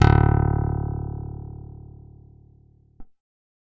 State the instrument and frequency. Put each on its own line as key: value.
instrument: electronic keyboard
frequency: 36.71 Hz